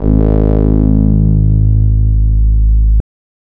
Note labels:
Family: bass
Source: synthesizer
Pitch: G#1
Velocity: 100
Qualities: distorted, non-linear envelope

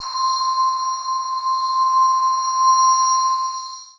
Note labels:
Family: mallet percussion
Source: electronic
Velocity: 75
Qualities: bright, long release, non-linear envelope

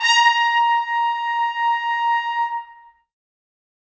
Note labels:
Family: brass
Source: acoustic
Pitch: A#5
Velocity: 50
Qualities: bright, reverb

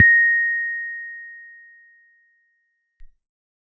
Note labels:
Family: keyboard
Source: electronic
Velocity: 50

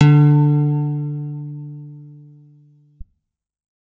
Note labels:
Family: guitar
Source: electronic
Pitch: D3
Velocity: 100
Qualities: reverb

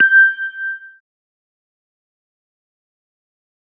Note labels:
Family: organ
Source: electronic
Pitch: G6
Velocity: 25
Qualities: fast decay

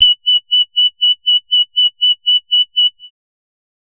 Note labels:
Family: bass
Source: synthesizer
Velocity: 127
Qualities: bright, distorted, tempo-synced

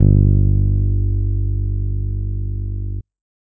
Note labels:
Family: bass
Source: electronic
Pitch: G1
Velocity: 100

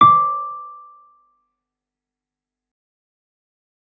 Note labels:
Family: keyboard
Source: electronic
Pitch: D6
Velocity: 127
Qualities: fast decay

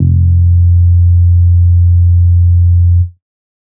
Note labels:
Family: bass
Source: synthesizer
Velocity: 75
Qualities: dark

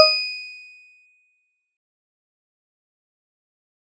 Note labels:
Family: mallet percussion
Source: acoustic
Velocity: 75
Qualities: fast decay, percussive

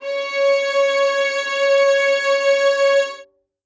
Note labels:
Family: string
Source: acoustic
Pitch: C#5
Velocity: 100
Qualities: reverb

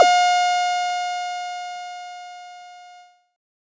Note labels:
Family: bass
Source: synthesizer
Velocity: 50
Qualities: bright, distorted

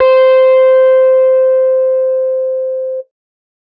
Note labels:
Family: guitar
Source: electronic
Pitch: C5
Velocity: 25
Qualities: distorted

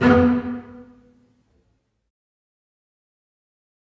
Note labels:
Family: string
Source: acoustic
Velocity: 75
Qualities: fast decay, reverb

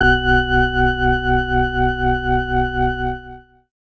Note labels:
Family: organ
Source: electronic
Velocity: 75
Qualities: distorted

